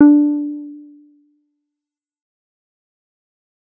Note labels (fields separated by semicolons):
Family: bass; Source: synthesizer; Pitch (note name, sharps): D4; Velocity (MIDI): 25; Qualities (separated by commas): dark, fast decay